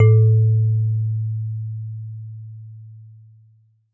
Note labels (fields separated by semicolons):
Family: mallet percussion; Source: acoustic; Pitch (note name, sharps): A2; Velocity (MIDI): 25; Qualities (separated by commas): dark, reverb